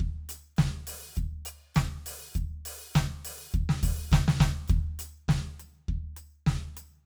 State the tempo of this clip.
102 BPM